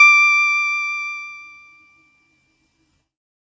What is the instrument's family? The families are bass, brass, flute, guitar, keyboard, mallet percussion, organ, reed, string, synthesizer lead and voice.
keyboard